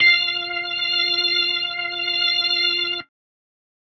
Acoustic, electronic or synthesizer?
electronic